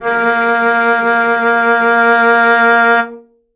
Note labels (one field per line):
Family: string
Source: acoustic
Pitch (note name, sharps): A#3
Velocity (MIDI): 50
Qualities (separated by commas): reverb